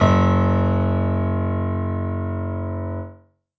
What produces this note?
acoustic keyboard